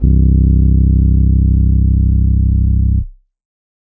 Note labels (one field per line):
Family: keyboard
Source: electronic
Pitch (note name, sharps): C1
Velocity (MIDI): 75